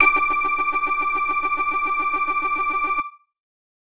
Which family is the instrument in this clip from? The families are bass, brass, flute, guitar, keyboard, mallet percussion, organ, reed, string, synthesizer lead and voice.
keyboard